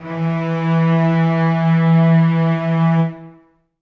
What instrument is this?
acoustic string instrument